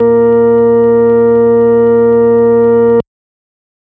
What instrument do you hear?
electronic organ